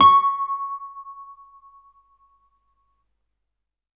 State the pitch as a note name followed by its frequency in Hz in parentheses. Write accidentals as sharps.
C#6 (1109 Hz)